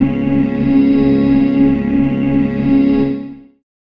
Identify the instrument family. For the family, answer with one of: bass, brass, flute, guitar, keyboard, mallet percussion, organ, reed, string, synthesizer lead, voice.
organ